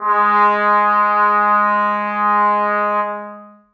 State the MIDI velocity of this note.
100